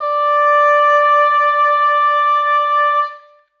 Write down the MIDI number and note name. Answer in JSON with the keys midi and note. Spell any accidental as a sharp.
{"midi": 74, "note": "D5"}